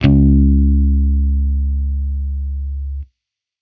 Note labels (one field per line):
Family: bass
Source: electronic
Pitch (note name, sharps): C#2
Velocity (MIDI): 127